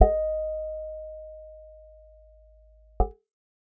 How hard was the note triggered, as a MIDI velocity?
25